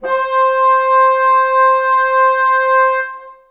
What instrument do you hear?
acoustic reed instrument